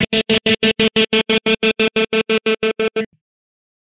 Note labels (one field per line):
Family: guitar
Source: electronic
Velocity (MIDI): 100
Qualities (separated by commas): bright, distorted, tempo-synced